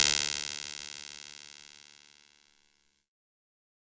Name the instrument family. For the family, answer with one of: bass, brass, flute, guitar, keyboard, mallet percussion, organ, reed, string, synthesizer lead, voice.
keyboard